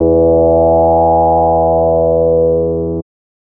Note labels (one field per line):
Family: bass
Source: synthesizer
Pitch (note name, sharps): E2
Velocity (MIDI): 25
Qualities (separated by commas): distorted